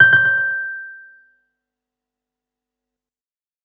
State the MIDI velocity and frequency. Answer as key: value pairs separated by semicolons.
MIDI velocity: 75; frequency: 1568 Hz